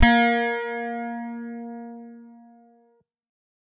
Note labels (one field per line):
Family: guitar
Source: electronic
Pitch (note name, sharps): A#3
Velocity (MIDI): 75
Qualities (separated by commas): distorted